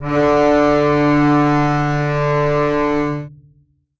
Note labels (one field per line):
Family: string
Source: acoustic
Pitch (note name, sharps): D3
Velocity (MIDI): 75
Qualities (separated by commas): reverb